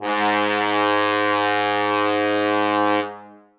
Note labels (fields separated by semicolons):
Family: brass; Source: acoustic; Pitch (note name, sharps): G#2; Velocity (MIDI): 127; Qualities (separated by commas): bright, reverb